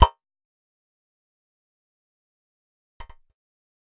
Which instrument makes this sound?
synthesizer bass